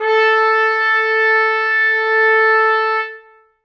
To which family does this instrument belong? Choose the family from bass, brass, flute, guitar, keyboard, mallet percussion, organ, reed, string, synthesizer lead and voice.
brass